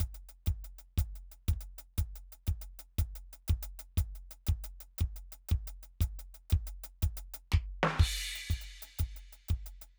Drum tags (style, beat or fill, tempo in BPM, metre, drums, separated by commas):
rock, beat, 120 BPM, 4/4, crash, closed hi-hat, snare, kick